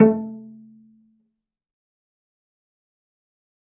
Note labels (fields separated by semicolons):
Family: string; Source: acoustic; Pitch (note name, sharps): A3; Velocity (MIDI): 127; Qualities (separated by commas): dark, fast decay, percussive, reverb